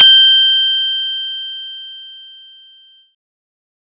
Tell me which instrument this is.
synthesizer bass